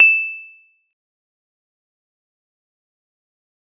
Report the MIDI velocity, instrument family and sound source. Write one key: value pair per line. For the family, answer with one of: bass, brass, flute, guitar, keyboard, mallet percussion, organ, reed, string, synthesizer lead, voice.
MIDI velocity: 50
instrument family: mallet percussion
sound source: acoustic